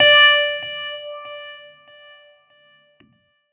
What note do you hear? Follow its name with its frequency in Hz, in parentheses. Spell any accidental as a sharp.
D5 (587.3 Hz)